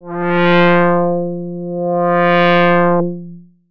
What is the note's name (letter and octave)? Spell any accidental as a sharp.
F3